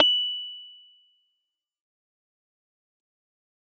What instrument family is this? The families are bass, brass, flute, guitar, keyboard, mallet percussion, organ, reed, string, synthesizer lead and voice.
keyboard